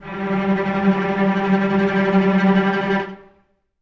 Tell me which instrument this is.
acoustic string instrument